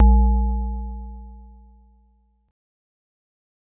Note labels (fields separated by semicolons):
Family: mallet percussion; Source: acoustic; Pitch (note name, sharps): A#1; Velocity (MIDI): 25; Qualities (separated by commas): dark, fast decay